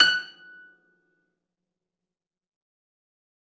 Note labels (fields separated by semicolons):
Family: string; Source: acoustic; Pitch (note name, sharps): F#6; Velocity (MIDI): 127; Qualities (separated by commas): fast decay, percussive, reverb